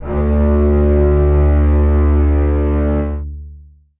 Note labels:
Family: string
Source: acoustic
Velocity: 50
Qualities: long release, reverb

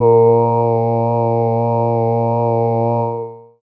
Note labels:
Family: voice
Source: synthesizer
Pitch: A#2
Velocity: 50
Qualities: long release

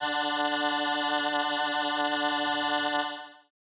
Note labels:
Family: keyboard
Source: synthesizer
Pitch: D3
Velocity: 100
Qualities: bright

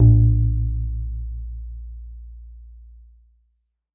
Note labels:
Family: guitar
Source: synthesizer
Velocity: 100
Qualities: dark

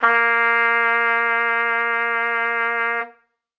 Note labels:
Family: brass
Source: acoustic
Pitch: A#3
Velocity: 75

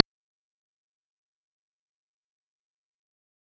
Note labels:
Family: bass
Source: synthesizer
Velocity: 50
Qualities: fast decay, percussive

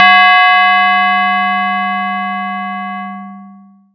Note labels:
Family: mallet percussion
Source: acoustic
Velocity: 75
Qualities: distorted, long release

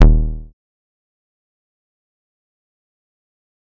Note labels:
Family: bass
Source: synthesizer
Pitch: D#1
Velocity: 127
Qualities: dark, fast decay, percussive

